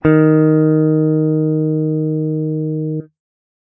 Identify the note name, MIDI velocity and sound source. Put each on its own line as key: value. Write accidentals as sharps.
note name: D#3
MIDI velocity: 50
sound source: electronic